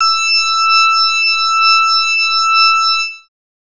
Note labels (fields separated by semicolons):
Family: bass; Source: synthesizer; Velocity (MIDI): 100; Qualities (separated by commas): bright, distorted